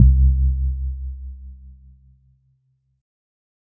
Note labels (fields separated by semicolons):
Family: keyboard; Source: electronic; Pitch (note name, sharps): C2; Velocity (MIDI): 25; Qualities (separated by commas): dark